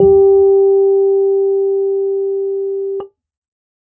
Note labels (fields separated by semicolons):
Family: keyboard; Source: electronic; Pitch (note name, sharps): G4; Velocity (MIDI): 50